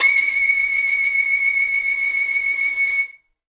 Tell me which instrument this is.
acoustic string instrument